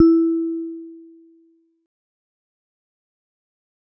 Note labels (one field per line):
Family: mallet percussion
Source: acoustic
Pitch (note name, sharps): E4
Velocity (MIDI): 50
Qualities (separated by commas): fast decay